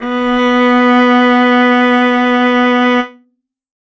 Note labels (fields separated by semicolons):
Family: string; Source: acoustic; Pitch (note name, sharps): B3; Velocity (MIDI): 75; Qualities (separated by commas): reverb